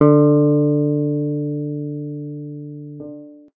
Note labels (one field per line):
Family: guitar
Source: electronic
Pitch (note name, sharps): D3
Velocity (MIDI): 50